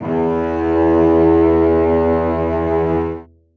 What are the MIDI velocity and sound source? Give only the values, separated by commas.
100, acoustic